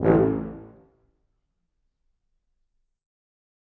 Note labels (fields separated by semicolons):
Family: brass; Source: acoustic; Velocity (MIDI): 127; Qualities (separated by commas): dark, reverb